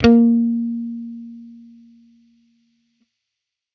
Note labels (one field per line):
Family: bass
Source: electronic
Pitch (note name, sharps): A#3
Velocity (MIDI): 100